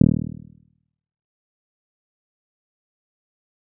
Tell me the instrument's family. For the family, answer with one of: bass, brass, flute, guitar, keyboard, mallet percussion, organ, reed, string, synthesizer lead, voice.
bass